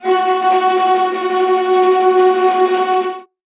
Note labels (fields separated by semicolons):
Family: string; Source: acoustic; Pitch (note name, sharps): F#4; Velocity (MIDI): 127; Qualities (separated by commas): bright, non-linear envelope, reverb